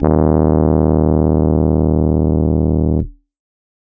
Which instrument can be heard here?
electronic keyboard